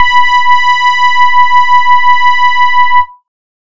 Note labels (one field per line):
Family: bass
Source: synthesizer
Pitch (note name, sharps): B5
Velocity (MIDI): 75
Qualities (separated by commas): distorted